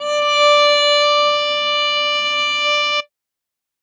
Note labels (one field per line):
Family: string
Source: acoustic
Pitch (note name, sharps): D5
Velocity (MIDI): 25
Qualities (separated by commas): bright